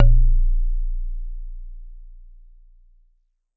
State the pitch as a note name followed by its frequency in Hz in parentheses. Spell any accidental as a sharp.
A#0 (29.14 Hz)